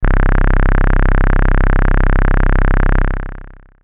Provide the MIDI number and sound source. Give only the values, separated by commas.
24, synthesizer